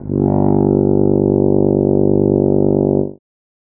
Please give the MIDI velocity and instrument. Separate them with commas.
50, acoustic brass instrument